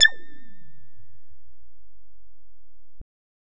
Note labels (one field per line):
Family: bass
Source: synthesizer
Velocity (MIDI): 50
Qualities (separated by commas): distorted